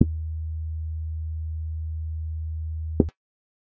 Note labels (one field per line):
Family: bass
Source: synthesizer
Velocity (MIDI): 25